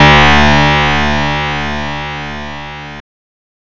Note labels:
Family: guitar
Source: synthesizer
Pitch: D2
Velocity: 50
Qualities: bright, distorted

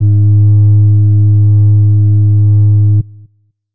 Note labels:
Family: flute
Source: acoustic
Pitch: G#2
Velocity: 75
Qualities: dark

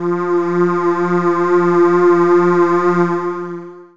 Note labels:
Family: voice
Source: synthesizer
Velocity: 127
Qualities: distorted, long release

